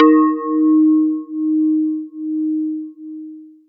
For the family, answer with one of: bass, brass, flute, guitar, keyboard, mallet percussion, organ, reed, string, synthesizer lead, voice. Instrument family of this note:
guitar